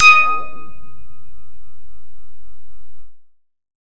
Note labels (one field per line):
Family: bass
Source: synthesizer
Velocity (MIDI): 50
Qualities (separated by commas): distorted